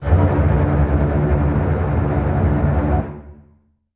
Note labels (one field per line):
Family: string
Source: acoustic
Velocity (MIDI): 127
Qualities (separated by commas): non-linear envelope, reverb